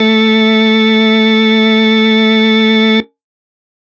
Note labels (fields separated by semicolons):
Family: organ; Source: electronic; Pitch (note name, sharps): A3; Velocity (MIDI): 75; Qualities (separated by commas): distorted